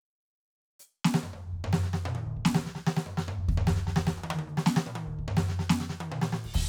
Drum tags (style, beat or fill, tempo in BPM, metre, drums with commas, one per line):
rock
fill
145 BPM
4/4
crash, hi-hat pedal, snare, cross-stick, high tom, mid tom, floor tom, kick